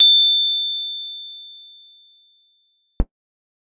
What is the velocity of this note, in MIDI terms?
75